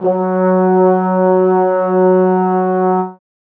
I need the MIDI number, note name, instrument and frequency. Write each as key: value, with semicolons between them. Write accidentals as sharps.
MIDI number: 54; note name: F#3; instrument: acoustic brass instrument; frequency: 185 Hz